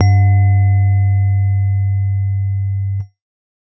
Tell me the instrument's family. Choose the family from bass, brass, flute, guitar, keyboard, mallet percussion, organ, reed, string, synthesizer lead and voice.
keyboard